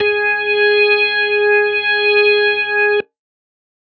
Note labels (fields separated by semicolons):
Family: organ; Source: electronic; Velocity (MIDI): 100